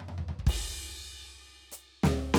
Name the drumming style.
hip-hop